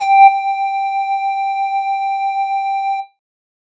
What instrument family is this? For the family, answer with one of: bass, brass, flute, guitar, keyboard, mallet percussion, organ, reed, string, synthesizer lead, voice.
flute